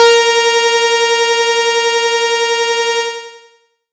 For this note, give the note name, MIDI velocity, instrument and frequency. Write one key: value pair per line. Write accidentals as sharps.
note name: A#4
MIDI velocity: 100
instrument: synthesizer bass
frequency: 466.2 Hz